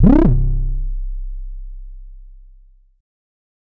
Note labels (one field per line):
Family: bass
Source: synthesizer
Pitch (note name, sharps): C1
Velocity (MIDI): 50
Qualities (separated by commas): distorted